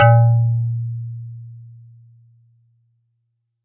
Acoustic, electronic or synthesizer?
acoustic